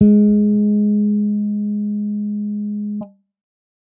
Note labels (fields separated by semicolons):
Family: bass; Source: electronic; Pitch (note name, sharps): G#3; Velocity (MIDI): 25